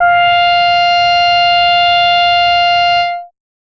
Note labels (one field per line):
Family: bass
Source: synthesizer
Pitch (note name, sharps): F5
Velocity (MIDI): 25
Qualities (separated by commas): bright, distorted